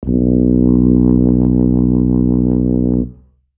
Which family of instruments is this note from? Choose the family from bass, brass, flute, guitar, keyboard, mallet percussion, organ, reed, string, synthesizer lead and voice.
brass